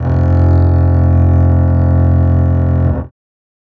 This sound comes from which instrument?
acoustic string instrument